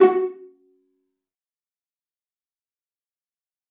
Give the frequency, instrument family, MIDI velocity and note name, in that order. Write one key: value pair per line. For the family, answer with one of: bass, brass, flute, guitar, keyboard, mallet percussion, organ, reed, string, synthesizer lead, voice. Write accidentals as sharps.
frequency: 370 Hz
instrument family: string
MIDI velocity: 127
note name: F#4